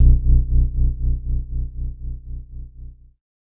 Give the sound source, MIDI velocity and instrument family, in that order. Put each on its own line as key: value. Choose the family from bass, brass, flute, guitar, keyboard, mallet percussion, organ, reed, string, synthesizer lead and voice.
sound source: electronic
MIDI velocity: 75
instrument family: keyboard